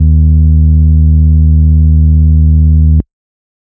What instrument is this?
electronic organ